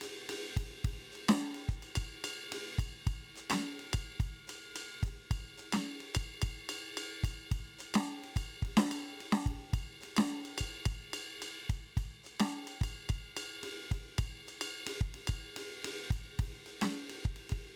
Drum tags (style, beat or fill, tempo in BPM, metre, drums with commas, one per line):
ijexá
beat
108 BPM
4/4
ride, ride bell, hi-hat pedal, snare, kick